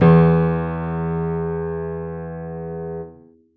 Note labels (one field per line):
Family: keyboard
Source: acoustic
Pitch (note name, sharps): E2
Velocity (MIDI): 100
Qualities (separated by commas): reverb